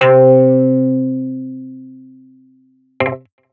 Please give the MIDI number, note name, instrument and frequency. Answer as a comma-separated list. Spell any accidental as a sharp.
48, C3, electronic guitar, 130.8 Hz